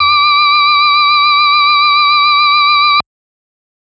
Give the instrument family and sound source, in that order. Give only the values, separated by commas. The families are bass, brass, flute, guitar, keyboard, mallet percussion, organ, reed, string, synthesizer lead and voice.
organ, electronic